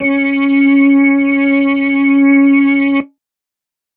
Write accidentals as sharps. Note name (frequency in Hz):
C#4 (277.2 Hz)